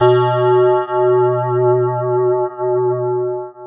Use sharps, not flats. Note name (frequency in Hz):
B2 (123.5 Hz)